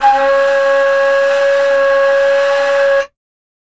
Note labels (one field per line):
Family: flute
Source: acoustic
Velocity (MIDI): 127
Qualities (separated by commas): multiphonic